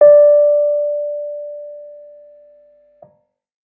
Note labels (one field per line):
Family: keyboard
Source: electronic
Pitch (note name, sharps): D5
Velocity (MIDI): 50